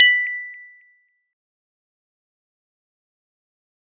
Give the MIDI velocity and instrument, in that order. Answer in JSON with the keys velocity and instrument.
{"velocity": 75, "instrument": "acoustic mallet percussion instrument"}